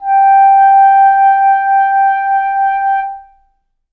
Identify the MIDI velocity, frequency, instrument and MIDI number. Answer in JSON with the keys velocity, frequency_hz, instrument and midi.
{"velocity": 25, "frequency_hz": 784, "instrument": "acoustic reed instrument", "midi": 79}